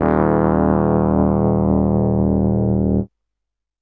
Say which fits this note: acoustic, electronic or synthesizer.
electronic